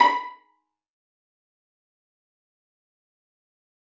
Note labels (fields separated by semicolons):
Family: string; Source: acoustic; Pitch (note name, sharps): B5; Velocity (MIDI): 127; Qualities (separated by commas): fast decay, percussive, reverb